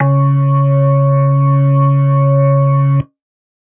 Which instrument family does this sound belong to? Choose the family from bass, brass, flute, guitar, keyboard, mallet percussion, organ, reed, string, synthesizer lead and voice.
organ